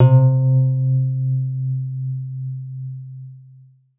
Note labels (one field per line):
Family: guitar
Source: electronic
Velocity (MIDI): 100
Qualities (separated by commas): long release, reverb